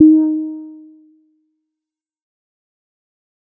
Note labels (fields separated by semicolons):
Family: bass; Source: synthesizer; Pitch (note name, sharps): D#4; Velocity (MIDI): 50; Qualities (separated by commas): fast decay